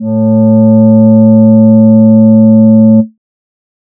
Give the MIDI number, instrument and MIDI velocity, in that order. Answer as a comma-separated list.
45, synthesizer voice, 50